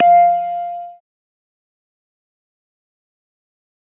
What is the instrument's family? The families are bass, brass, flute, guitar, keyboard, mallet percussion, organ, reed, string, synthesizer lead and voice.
organ